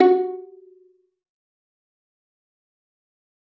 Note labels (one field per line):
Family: string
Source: acoustic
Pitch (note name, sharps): F#4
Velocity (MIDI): 75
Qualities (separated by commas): fast decay, percussive, reverb